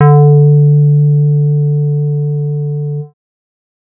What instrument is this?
synthesizer bass